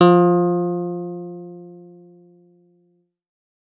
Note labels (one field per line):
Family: guitar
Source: electronic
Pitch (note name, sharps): F3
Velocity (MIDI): 127